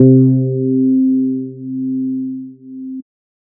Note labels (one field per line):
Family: bass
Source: synthesizer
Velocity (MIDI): 25